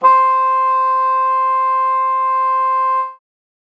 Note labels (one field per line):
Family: reed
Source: acoustic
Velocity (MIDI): 127